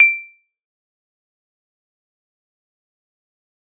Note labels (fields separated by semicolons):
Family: mallet percussion; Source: acoustic; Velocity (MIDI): 50; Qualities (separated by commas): fast decay, percussive